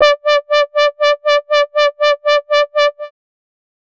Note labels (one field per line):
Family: bass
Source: synthesizer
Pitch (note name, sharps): D5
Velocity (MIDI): 25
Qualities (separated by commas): bright, distorted, tempo-synced